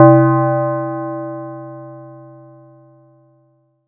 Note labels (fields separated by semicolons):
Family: mallet percussion; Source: acoustic; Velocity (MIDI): 75; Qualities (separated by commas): multiphonic